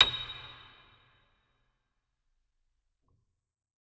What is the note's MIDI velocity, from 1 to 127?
127